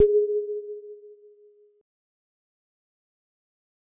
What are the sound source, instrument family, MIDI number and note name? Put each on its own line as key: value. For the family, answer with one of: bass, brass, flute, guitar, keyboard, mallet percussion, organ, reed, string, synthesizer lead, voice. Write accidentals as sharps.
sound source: acoustic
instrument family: mallet percussion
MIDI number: 68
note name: G#4